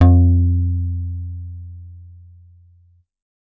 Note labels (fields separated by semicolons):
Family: bass; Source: synthesizer; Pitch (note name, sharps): F2; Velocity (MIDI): 25